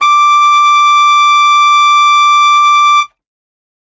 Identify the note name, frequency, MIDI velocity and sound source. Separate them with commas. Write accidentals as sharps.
D6, 1175 Hz, 50, acoustic